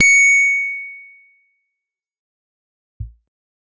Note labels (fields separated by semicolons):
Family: guitar; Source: electronic; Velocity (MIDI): 75; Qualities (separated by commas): bright, distorted, fast decay